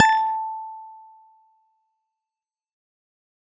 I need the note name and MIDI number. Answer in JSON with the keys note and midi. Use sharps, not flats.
{"note": "A5", "midi": 81}